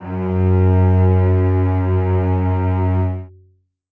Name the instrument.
acoustic string instrument